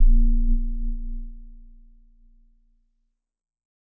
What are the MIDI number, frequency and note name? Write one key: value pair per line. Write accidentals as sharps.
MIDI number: 22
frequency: 29.14 Hz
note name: A#0